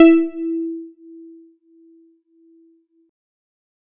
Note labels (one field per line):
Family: keyboard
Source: electronic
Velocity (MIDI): 75